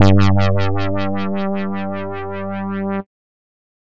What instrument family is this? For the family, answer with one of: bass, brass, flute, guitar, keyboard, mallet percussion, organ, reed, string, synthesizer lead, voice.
bass